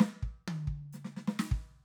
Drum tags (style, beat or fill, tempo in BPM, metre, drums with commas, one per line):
Purdie shuffle
fill
130 BPM
4/4
hi-hat pedal, snare, high tom, kick